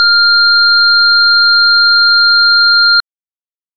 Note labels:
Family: organ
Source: electronic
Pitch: F6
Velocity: 127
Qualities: bright

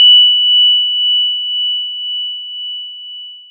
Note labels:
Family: mallet percussion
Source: acoustic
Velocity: 50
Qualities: bright, long release

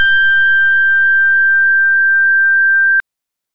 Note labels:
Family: organ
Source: electronic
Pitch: G6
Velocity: 75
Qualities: bright

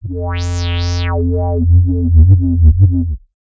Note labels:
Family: bass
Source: synthesizer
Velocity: 75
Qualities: distorted, non-linear envelope

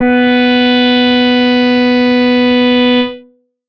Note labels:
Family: bass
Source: synthesizer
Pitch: B3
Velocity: 25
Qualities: distorted

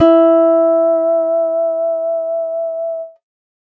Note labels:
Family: guitar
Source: acoustic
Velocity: 25

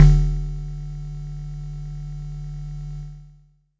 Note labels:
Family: mallet percussion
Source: acoustic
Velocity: 50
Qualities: distorted

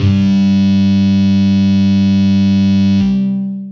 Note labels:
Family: guitar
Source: electronic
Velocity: 100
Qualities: bright, distorted, long release

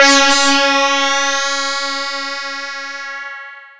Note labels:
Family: mallet percussion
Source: electronic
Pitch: C#4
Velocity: 100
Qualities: bright, distorted, long release, non-linear envelope

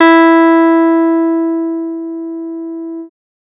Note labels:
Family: bass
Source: synthesizer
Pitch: E4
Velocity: 50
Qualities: distorted

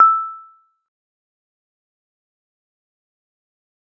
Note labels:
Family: mallet percussion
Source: acoustic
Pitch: E6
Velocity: 25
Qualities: fast decay, percussive

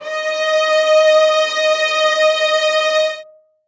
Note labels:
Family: string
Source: acoustic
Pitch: D#5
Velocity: 100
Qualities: reverb

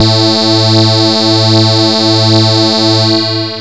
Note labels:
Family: bass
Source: synthesizer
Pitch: A2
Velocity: 127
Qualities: bright, distorted, long release

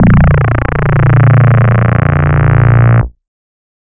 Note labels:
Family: bass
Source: synthesizer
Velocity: 75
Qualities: distorted

